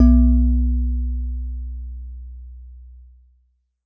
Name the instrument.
acoustic mallet percussion instrument